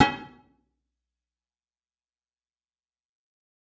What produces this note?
electronic guitar